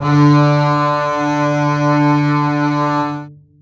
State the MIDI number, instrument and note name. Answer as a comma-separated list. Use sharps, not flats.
50, acoustic string instrument, D3